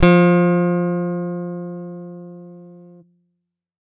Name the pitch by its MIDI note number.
53